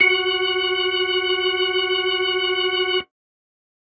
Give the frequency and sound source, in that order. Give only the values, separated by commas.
370 Hz, electronic